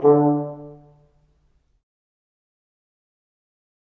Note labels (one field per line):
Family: brass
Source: acoustic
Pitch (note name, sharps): D3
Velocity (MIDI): 50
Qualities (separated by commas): dark, fast decay, reverb